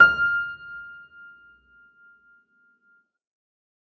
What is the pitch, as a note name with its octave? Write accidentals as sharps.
F6